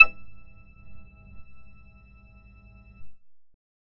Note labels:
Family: bass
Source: synthesizer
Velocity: 50

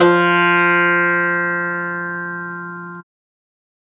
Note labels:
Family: guitar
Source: acoustic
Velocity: 25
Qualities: bright, multiphonic, reverb

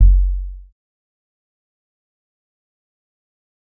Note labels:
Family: bass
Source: synthesizer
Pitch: F#1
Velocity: 50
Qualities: dark, fast decay, percussive

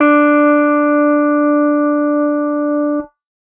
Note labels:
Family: guitar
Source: electronic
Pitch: D4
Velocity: 75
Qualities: reverb

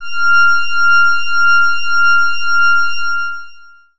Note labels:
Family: organ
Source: electronic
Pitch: F6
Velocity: 75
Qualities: distorted, long release

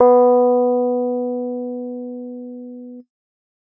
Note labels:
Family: keyboard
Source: electronic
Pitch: B3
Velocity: 100

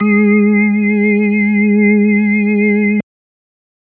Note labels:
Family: organ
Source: electronic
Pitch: G#3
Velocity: 100

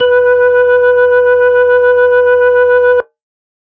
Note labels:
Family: organ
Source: electronic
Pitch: B4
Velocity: 50

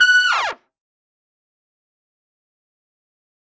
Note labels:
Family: brass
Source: acoustic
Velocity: 25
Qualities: fast decay, reverb

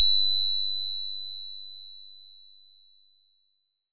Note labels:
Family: bass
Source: synthesizer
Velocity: 25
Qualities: bright, distorted

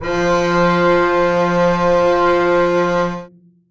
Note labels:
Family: string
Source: acoustic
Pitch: F3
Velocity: 100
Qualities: reverb

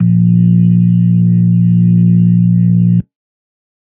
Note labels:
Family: organ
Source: electronic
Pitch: A#1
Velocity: 127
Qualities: dark

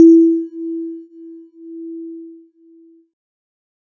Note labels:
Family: keyboard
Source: synthesizer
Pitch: E4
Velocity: 25

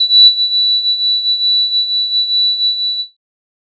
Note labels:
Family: flute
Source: synthesizer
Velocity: 100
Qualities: bright, distorted

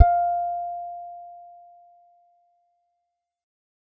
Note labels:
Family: guitar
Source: acoustic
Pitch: F5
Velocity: 127

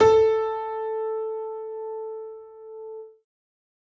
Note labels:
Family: keyboard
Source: acoustic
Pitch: A4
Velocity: 127

